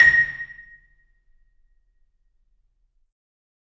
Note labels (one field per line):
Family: mallet percussion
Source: acoustic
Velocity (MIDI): 127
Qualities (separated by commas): percussive, reverb